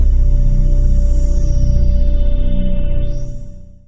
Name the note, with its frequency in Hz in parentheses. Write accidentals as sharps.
B-1 (15.43 Hz)